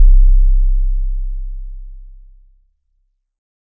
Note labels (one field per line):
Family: keyboard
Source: electronic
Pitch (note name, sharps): C1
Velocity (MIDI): 25